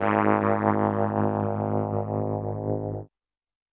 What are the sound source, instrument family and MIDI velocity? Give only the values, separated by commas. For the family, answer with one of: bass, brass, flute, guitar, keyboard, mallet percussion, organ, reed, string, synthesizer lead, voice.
electronic, keyboard, 127